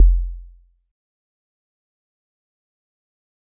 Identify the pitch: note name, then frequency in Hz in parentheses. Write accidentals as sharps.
F1 (43.65 Hz)